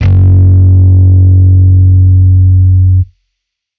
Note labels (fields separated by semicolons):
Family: bass; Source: electronic; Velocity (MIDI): 100; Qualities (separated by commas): distorted